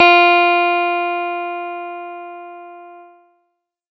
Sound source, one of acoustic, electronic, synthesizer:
electronic